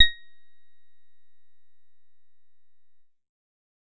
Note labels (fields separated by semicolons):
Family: bass; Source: synthesizer; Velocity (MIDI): 50